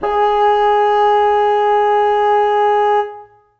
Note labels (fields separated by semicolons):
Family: reed; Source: acoustic; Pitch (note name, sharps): G#4; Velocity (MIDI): 75; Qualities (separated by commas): reverb